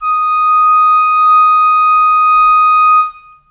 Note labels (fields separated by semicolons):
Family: reed; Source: acoustic; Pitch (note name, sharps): D#6; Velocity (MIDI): 25; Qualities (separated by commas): reverb